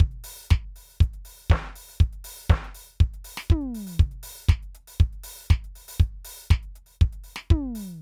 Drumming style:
disco